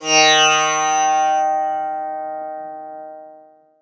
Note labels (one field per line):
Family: guitar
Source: acoustic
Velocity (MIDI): 75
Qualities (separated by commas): bright, long release, reverb